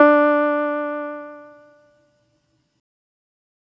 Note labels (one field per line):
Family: keyboard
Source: electronic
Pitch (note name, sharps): D4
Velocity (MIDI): 75